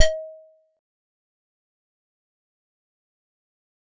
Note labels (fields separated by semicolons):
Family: keyboard; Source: acoustic; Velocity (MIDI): 25; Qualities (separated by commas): fast decay, percussive